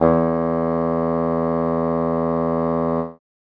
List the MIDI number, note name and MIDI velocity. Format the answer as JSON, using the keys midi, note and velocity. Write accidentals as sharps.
{"midi": 40, "note": "E2", "velocity": 100}